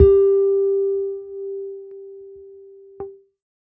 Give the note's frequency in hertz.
392 Hz